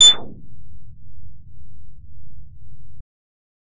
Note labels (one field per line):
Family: bass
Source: synthesizer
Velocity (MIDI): 127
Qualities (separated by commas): bright, distorted